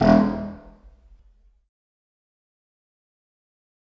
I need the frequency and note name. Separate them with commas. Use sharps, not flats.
41.2 Hz, E1